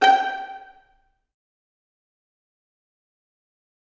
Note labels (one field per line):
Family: string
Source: acoustic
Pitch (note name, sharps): G5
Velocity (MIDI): 100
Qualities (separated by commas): fast decay, percussive, reverb